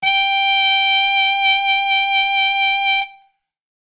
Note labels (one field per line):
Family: brass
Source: acoustic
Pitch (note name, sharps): G5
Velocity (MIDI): 127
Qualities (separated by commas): bright